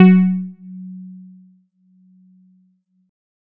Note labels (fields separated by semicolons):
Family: keyboard; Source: electronic; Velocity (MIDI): 75; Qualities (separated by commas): percussive